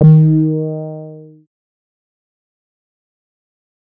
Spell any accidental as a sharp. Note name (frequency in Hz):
D#3 (155.6 Hz)